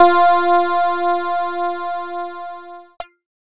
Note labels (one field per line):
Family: keyboard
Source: electronic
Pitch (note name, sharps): F4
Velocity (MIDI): 100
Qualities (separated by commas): distorted